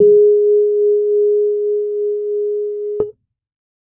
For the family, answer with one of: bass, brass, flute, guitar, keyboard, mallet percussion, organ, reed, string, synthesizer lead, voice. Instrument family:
keyboard